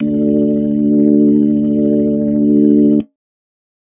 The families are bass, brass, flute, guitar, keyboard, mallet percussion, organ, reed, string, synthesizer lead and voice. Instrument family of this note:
organ